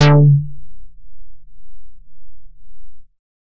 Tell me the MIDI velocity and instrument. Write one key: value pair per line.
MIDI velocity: 127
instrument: synthesizer bass